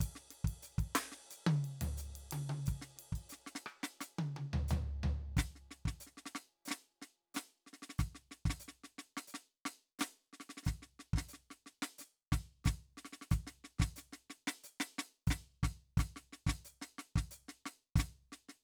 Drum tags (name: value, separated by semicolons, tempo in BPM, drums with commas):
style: folk rock; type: beat; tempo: 90 BPM; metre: 4/4; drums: ride, ride bell, hi-hat pedal, snare, cross-stick, high tom, floor tom, kick